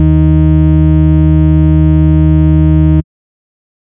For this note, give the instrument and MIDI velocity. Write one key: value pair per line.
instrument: synthesizer bass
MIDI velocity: 127